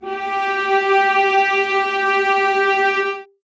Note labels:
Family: string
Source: acoustic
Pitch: G4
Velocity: 75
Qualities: reverb

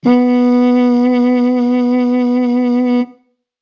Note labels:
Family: brass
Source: acoustic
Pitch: B3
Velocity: 50

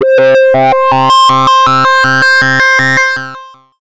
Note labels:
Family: bass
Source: synthesizer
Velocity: 75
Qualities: distorted, long release, multiphonic, tempo-synced

